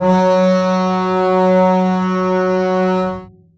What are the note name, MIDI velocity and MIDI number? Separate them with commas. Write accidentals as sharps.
F#3, 50, 54